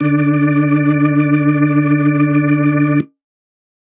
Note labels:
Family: organ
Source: electronic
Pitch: D3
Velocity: 50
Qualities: reverb

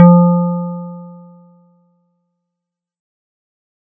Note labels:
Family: keyboard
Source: electronic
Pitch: F3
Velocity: 100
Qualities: fast decay

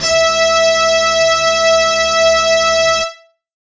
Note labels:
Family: guitar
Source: electronic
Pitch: E5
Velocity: 100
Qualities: distorted

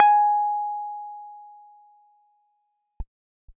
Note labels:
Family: keyboard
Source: electronic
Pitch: G#5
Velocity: 75

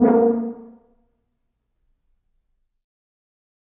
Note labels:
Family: brass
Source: acoustic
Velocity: 127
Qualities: dark, reverb

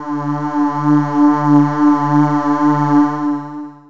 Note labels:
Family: voice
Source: synthesizer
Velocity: 127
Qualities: distorted, long release

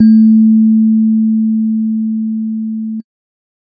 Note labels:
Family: keyboard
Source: electronic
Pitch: A3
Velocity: 25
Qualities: dark

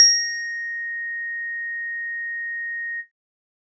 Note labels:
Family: keyboard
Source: electronic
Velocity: 50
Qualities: bright

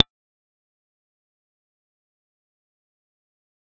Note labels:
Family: bass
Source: synthesizer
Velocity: 100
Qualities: fast decay, percussive

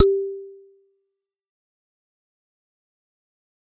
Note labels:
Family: mallet percussion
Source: acoustic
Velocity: 75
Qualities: fast decay, percussive

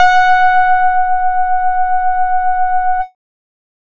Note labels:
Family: bass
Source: synthesizer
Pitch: F#5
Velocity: 50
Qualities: distorted, multiphonic, tempo-synced

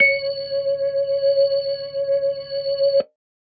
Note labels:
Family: organ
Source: electronic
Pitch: C#5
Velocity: 127

